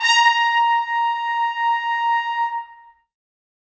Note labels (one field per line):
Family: brass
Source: acoustic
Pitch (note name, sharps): A#5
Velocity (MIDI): 75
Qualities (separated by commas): bright, reverb